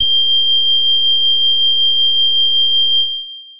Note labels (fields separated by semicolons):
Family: keyboard; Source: electronic; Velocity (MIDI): 50; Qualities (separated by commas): bright, distorted, long release